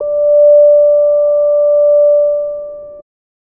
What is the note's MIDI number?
74